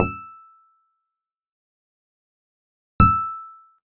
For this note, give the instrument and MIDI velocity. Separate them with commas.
acoustic guitar, 25